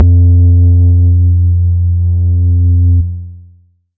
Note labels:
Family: bass; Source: synthesizer; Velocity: 75; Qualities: long release, multiphonic

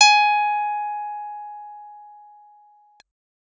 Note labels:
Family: keyboard; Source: electronic; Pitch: G#5; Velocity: 127

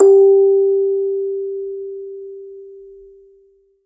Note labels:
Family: mallet percussion; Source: acoustic; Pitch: G4; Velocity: 100; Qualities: reverb

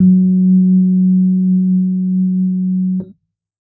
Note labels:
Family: keyboard; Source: electronic; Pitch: F#3; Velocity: 25; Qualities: dark

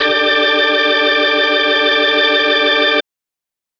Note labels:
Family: organ; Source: electronic; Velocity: 127

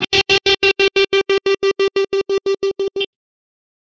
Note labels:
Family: guitar; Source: electronic; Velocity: 50; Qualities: bright, distorted, tempo-synced

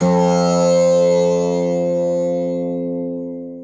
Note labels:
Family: guitar; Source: acoustic; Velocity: 127; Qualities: long release, multiphonic, reverb

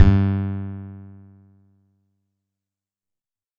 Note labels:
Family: guitar; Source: acoustic; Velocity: 100

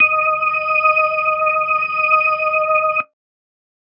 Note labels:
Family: organ; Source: electronic; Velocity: 75

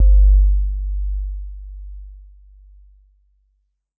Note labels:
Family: keyboard; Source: electronic; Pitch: G1; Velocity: 50; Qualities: dark

